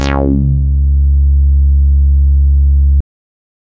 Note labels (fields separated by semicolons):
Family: bass; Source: synthesizer; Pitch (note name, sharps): C#2; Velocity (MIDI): 75; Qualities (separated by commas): distorted